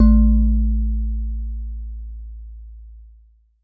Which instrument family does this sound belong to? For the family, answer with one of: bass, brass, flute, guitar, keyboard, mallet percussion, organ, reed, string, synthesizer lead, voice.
mallet percussion